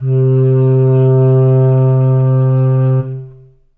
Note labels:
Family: reed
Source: acoustic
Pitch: C3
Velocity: 75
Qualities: dark, long release, reverb

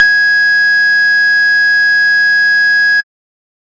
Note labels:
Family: bass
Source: synthesizer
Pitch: G#6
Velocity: 50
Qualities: distorted, tempo-synced

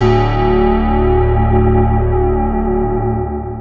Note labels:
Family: guitar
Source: electronic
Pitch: D1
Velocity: 75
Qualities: long release, multiphonic, non-linear envelope

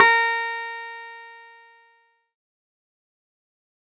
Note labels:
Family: keyboard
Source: electronic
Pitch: A#4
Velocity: 100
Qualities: distorted, fast decay

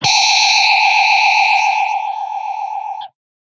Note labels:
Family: guitar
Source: electronic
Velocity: 50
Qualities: bright, distorted

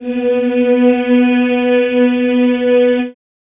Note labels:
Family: voice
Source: acoustic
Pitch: B3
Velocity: 50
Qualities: reverb

